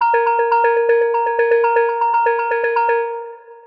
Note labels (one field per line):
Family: mallet percussion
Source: synthesizer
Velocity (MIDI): 100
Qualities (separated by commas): long release, multiphonic, percussive, tempo-synced